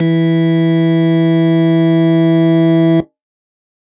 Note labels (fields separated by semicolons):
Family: organ; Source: electronic; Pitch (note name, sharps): E3; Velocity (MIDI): 127